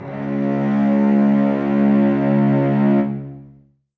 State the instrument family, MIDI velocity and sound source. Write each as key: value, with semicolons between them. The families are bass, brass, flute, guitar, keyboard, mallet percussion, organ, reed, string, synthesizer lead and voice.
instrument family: string; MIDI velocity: 75; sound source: acoustic